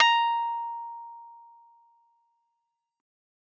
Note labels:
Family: keyboard; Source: electronic; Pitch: A#5; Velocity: 127; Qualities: distorted, fast decay

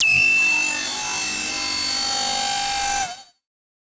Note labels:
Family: synthesizer lead; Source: synthesizer; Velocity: 100; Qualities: bright, distorted, multiphonic, non-linear envelope

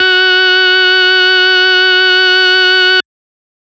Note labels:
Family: organ; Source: electronic; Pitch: F#4; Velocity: 50; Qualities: distorted

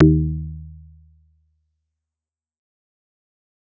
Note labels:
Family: bass; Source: synthesizer; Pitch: D#2; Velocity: 127; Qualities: dark, fast decay

